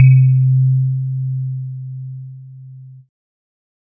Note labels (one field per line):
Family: keyboard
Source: electronic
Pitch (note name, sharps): C3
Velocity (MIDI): 75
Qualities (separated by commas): multiphonic